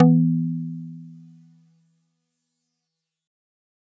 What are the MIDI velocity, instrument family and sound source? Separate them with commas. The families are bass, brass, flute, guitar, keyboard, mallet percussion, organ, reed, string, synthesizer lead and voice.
75, mallet percussion, acoustic